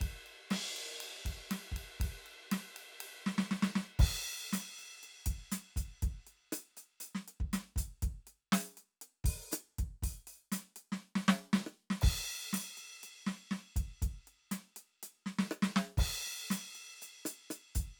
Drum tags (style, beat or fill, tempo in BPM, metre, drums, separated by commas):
rock, beat, 120 BPM, 4/4, crash, ride, closed hi-hat, open hi-hat, hi-hat pedal, snare, cross-stick, kick